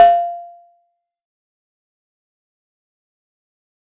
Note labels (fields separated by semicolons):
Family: mallet percussion; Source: acoustic; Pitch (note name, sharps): F5; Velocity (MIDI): 127; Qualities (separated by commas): fast decay, percussive